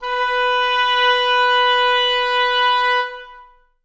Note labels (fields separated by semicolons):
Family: reed; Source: acoustic; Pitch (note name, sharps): B4; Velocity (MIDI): 127; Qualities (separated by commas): long release, reverb